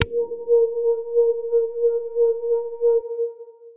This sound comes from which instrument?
electronic guitar